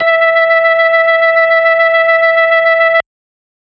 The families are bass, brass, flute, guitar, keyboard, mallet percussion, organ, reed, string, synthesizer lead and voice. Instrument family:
organ